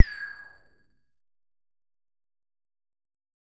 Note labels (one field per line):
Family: bass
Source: synthesizer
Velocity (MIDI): 75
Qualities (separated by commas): distorted, percussive